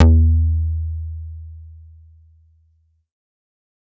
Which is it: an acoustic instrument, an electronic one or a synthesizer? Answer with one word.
synthesizer